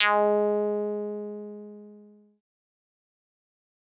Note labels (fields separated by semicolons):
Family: synthesizer lead; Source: synthesizer; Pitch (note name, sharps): G#3; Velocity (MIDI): 127; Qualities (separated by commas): distorted, fast decay